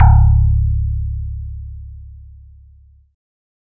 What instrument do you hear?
synthesizer bass